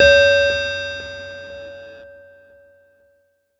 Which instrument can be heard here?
electronic keyboard